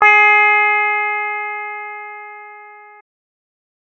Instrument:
electronic keyboard